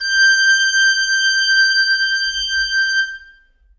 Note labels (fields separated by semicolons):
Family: reed; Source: acoustic; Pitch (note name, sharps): G6; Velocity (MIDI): 100; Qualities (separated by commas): reverb